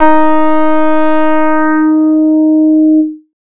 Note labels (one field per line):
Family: bass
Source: synthesizer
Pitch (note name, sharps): D#4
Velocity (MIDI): 75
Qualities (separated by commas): distorted